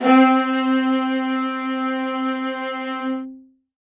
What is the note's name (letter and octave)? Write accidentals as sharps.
C4